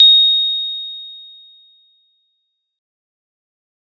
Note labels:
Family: mallet percussion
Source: acoustic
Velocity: 75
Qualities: bright

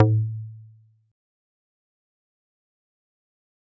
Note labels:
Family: mallet percussion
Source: acoustic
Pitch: A2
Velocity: 50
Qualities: fast decay, percussive

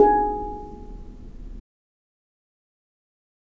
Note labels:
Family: mallet percussion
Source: acoustic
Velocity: 25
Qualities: fast decay, reverb

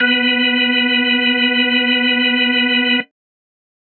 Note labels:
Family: organ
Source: electronic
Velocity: 127

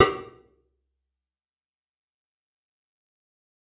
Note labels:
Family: guitar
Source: electronic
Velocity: 50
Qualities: bright, fast decay, percussive, reverb

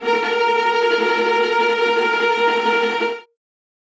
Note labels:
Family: string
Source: acoustic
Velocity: 100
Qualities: bright, non-linear envelope, reverb

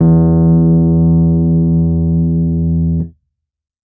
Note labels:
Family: keyboard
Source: electronic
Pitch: E2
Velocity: 75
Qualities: dark, distorted

